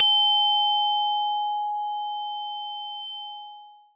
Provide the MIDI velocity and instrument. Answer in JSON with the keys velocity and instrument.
{"velocity": 127, "instrument": "acoustic mallet percussion instrument"}